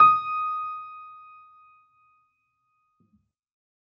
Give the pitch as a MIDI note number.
87